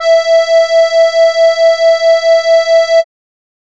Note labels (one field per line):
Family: keyboard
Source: acoustic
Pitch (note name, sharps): E5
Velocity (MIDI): 25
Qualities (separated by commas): bright